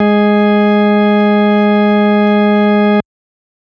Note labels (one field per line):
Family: organ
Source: electronic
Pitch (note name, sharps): G#3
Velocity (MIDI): 50